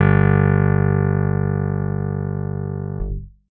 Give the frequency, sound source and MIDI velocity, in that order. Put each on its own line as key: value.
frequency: 49 Hz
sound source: electronic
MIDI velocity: 75